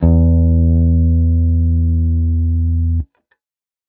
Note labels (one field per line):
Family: guitar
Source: electronic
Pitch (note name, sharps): E2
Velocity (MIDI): 100